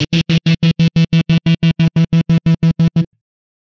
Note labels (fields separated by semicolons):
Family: guitar; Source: electronic; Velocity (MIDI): 127; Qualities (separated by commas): bright, distorted, tempo-synced